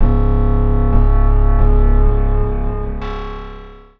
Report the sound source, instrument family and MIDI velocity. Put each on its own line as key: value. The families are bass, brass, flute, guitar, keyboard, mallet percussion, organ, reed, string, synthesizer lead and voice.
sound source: acoustic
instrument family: guitar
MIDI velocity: 75